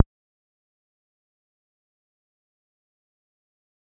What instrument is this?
synthesizer bass